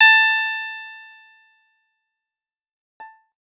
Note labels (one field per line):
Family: guitar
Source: electronic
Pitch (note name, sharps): A5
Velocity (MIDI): 127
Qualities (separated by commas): bright, fast decay